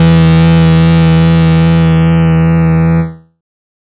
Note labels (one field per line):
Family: bass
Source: synthesizer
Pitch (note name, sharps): E2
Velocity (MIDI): 127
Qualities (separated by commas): bright, distorted, non-linear envelope